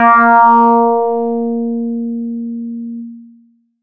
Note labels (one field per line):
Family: bass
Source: synthesizer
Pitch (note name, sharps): A#3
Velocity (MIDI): 127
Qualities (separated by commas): distorted